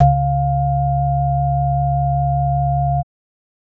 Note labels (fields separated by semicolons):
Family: organ; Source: electronic; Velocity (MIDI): 127; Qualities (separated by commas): multiphonic